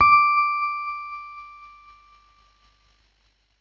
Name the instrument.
electronic keyboard